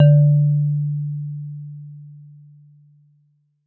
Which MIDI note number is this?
50